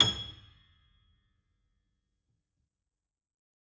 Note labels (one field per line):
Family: keyboard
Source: acoustic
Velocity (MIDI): 127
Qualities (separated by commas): fast decay, percussive